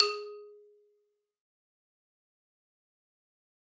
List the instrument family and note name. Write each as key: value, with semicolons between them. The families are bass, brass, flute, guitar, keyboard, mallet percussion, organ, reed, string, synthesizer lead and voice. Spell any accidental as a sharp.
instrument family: mallet percussion; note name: G#4